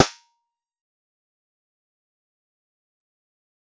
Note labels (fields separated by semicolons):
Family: guitar; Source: synthesizer; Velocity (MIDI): 127; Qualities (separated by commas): fast decay, percussive